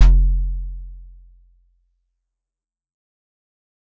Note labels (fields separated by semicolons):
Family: keyboard; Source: acoustic; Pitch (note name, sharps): F1; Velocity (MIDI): 75; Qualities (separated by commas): fast decay